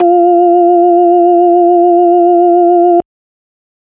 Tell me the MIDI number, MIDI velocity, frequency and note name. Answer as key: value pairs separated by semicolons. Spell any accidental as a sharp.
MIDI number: 65; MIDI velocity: 25; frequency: 349.2 Hz; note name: F4